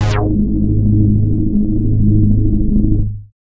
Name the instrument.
synthesizer bass